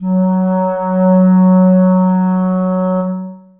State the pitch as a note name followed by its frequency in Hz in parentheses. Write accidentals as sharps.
F#3 (185 Hz)